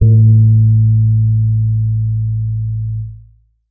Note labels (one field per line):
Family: keyboard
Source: electronic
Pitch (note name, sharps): A2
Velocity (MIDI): 25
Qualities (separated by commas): dark